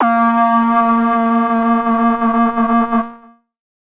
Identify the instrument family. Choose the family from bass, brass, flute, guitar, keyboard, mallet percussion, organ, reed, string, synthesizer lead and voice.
synthesizer lead